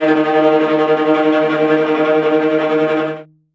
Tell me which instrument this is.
acoustic string instrument